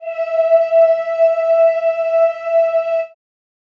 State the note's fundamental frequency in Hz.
659.3 Hz